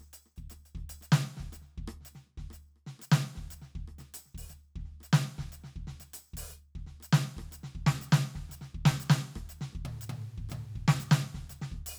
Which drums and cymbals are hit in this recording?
percussion, snare, cross-stick, high tom and kick